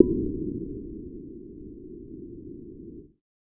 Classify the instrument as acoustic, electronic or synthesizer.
synthesizer